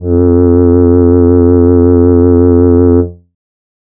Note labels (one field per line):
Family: voice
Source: synthesizer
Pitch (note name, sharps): F2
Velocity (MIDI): 100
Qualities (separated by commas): distorted